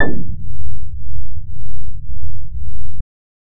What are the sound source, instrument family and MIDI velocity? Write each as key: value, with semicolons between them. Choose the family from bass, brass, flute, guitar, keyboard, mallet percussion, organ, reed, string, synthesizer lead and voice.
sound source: synthesizer; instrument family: bass; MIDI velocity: 50